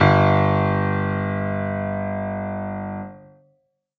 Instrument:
acoustic keyboard